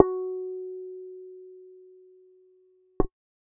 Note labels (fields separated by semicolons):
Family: bass; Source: synthesizer; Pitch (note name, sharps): F#4; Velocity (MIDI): 100; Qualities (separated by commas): dark, reverb